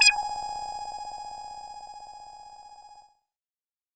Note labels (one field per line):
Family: bass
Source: synthesizer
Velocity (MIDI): 50